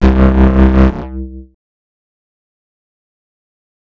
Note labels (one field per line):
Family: bass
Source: synthesizer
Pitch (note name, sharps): C2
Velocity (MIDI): 50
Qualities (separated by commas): distorted, fast decay, multiphonic